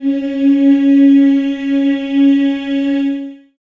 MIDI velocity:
25